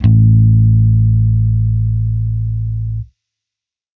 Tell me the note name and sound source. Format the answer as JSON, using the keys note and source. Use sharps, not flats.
{"note": "A1", "source": "electronic"}